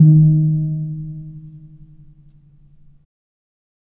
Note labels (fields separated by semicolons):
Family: mallet percussion; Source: acoustic; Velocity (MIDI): 25; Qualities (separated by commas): reverb